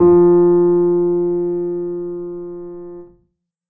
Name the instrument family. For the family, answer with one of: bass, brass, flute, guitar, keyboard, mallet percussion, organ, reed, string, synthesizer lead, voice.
keyboard